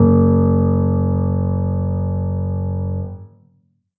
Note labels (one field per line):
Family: keyboard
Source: acoustic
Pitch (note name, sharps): F#1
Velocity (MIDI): 75